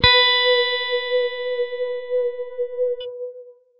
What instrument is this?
electronic guitar